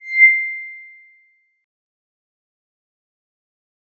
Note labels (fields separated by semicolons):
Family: mallet percussion; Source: electronic; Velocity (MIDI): 50; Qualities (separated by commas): bright, fast decay